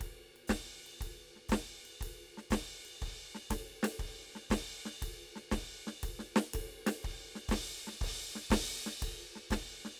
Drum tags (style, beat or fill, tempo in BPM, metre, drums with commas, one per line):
rock
beat
120 BPM
4/4
ride, hi-hat pedal, snare, kick